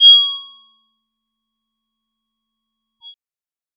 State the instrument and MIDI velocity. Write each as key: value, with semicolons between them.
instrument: synthesizer bass; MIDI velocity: 75